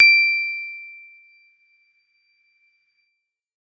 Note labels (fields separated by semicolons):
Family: keyboard; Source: electronic; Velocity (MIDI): 127